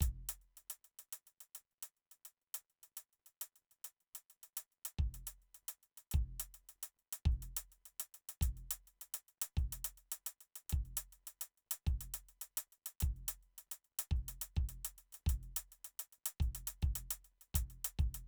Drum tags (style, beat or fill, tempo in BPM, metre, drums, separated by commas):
Afro-Cuban, beat, 105 BPM, 4/4, closed hi-hat, hi-hat pedal, kick